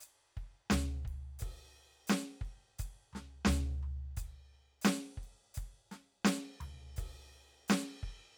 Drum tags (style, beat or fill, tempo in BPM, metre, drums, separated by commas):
rock, beat, 86 BPM, 4/4, crash, ride, hi-hat pedal, snare, floor tom, kick